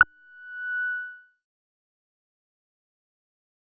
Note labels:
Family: bass; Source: synthesizer; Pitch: F#6; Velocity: 25; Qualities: fast decay

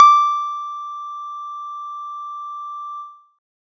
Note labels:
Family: guitar; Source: synthesizer; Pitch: D6; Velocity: 100

